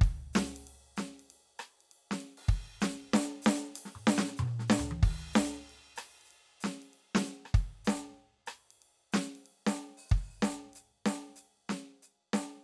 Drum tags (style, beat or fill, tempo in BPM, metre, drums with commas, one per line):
rock
beat
95 BPM
4/4
crash, ride, open hi-hat, hi-hat pedal, snare, cross-stick, high tom, mid tom, floor tom, kick